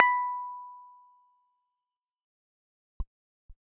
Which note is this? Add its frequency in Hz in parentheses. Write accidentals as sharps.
B5 (987.8 Hz)